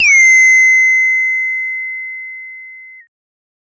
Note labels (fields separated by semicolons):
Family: bass; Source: synthesizer; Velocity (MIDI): 50; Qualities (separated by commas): bright, distorted, multiphonic